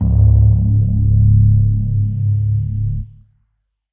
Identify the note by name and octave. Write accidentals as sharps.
C#1